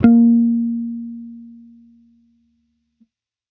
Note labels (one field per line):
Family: bass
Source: electronic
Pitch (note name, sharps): A#3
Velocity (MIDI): 50